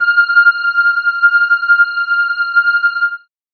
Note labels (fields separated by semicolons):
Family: keyboard; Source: synthesizer; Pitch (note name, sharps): F6; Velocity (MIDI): 100; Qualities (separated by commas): bright